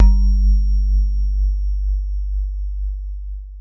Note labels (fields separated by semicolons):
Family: mallet percussion; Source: acoustic; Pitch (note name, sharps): G1; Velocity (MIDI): 127; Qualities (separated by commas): long release